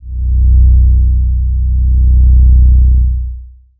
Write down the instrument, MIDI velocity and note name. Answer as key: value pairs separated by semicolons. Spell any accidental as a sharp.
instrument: synthesizer bass; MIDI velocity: 127; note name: B0